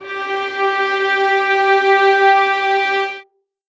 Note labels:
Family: string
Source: acoustic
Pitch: G4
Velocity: 25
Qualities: reverb

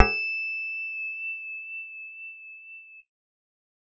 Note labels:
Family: bass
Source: synthesizer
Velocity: 75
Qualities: bright, reverb

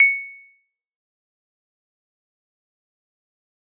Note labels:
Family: keyboard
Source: electronic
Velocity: 100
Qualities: fast decay, percussive

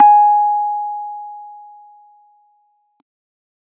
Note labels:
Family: keyboard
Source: electronic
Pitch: G#5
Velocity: 25

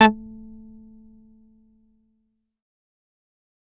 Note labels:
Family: bass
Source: synthesizer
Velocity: 75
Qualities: distorted, fast decay, percussive

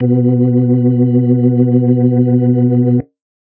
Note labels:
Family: organ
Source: electronic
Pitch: B2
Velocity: 100

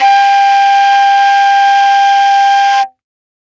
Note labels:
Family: flute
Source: acoustic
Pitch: G5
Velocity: 127

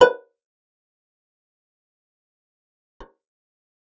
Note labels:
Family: guitar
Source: acoustic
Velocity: 127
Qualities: fast decay, percussive, reverb

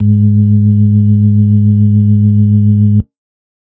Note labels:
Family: organ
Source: electronic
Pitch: G#2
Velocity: 100

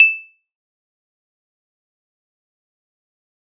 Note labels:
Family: keyboard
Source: electronic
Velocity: 127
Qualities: bright, fast decay, percussive

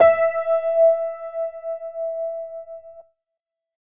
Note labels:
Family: keyboard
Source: electronic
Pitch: E5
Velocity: 100

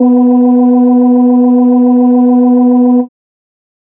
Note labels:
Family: organ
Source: electronic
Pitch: B3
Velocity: 50

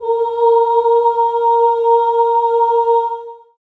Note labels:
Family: voice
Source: acoustic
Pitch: A#4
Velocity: 100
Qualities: reverb

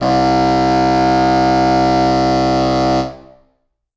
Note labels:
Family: reed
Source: acoustic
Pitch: C2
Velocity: 127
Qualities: distorted, reverb

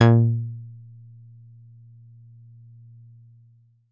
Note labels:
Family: guitar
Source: synthesizer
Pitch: A#2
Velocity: 127

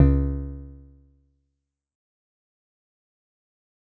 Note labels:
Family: guitar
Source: synthesizer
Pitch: C#2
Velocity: 50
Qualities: dark, fast decay

